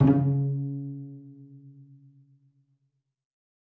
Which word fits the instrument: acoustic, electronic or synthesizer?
acoustic